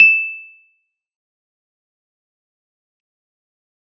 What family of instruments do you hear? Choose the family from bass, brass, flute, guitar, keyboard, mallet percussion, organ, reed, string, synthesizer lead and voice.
keyboard